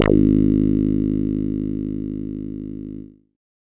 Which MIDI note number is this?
32